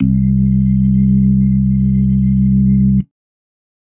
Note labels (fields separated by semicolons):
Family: organ; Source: electronic; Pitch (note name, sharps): C2; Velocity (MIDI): 25; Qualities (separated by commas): dark